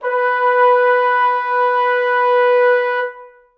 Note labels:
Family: brass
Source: acoustic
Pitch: B4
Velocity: 75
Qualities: reverb

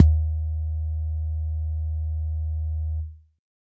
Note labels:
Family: keyboard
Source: electronic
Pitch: D#2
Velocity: 127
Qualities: dark

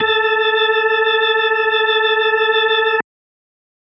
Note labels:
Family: organ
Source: electronic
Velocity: 75

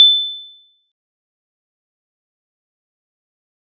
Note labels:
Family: mallet percussion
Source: acoustic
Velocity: 25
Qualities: fast decay, percussive

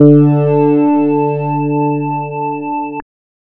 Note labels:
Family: bass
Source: synthesizer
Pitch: D3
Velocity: 50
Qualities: distorted, multiphonic

